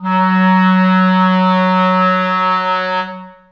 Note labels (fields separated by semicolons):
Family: reed; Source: acoustic; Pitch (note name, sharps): F#3; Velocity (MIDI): 127; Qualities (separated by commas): reverb